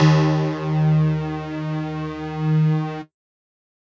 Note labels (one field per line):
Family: mallet percussion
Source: electronic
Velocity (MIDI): 100